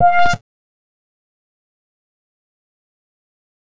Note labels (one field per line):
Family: bass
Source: synthesizer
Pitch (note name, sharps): F5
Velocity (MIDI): 25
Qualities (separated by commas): fast decay, percussive